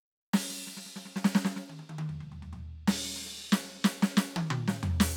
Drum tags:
New Orleans funk
fill
93 BPM
4/4
crash, ride, open hi-hat, hi-hat pedal, snare, high tom, mid tom, floor tom

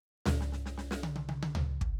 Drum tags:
country
fill
114 BPM
4/4
snare, high tom, floor tom, kick

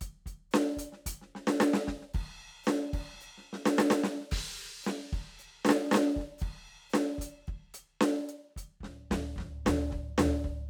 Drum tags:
rock
beat
112 BPM
4/4
crash, closed hi-hat, open hi-hat, hi-hat pedal, snare, floor tom, kick

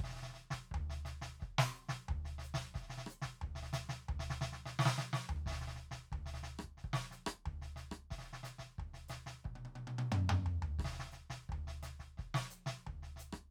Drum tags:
samba
beat
89 BPM
4/4
hi-hat pedal, snare, cross-stick, high tom, mid tom, floor tom, kick

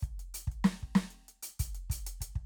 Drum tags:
rock
beat
95 BPM
4/4
closed hi-hat, hi-hat pedal, snare, kick

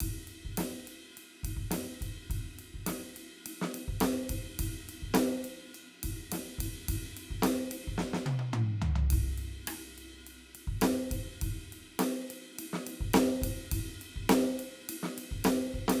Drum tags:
rock
beat
105 BPM
4/4
ride, ride bell, open hi-hat, snare, cross-stick, high tom, mid tom, floor tom, kick

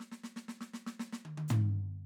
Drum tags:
jazz-funk
fill
116 BPM
4/4
closed hi-hat, hi-hat pedal, snare, high tom, floor tom

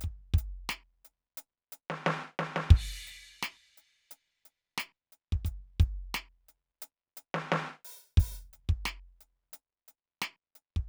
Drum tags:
rock
beat
88 BPM
4/4
crash, closed hi-hat, open hi-hat, snare, kick

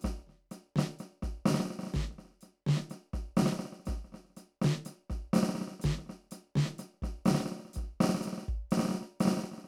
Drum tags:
New Orleans second line
beat
124 BPM
4/4
hi-hat pedal, snare, kick

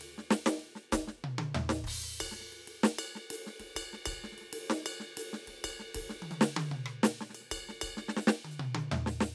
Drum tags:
Afro-Cuban
beat
128 BPM
4/4
crash, ride, ride bell, hi-hat pedal, snare, cross-stick, high tom, mid tom, floor tom, kick

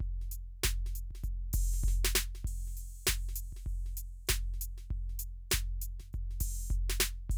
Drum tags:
soul
beat
98 BPM
4/4
crash, closed hi-hat, open hi-hat, hi-hat pedal, snare, kick

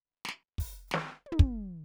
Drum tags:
Purdie shuffle
fill
130 BPM
4/4
open hi-hat, hi-hat pedal, snare, high tom, floor tom, kick

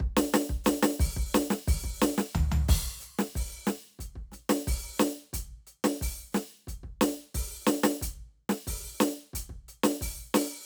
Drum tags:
Afrobeat
beat
90 BPM
4/4
crash, closed hi-hat, open hi-hat, hi-hat pedal, snare, floor tom, kick

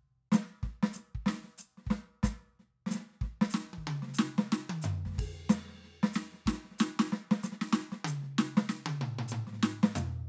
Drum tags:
New Orleans funk
beat
93 BPM
4/4
ride, hi-hat pedal, snare, cross-stick, high tom, mid tom, floor tom, kick

